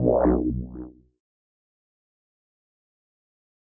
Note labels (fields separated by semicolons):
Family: keyboard; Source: electronic; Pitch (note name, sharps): B1; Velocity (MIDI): 25; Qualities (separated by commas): distorted, fast decay, non-linear envelope